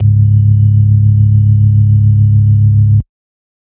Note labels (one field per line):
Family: organ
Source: electronic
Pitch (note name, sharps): C#1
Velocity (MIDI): 127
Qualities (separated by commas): dark